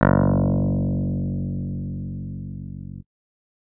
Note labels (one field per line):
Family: keyboard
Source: electronic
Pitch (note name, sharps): F#1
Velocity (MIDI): 75